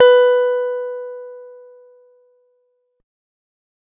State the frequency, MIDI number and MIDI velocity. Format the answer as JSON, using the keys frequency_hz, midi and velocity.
{"frequency_hz": 493.9, "midi": 71, "velocity": 127}